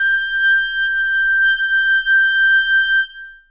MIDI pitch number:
91